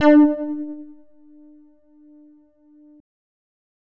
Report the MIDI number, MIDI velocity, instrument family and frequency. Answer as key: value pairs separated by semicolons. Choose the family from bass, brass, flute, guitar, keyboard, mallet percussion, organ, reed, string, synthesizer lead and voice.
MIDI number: 62; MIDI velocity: 75; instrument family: bass; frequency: 293.7 Hz